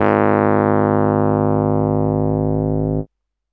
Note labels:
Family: keyboard; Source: electronic; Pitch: G#1; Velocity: 127; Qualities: distorted

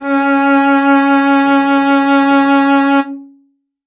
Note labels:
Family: string; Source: acoustic; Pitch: C#4; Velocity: 75; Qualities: reverb

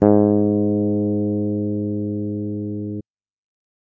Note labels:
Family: bass; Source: electronic; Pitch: G#2; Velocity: 100

